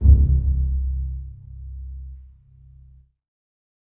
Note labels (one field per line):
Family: string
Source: acoustic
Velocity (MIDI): 100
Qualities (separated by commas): dark, reverb